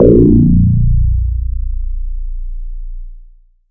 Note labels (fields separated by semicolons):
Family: bass; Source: synthesizer; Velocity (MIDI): 100; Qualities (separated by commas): distorted